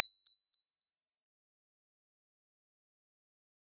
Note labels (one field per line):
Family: mallet percussion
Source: acoustic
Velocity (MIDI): 127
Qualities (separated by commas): fast decay, percussive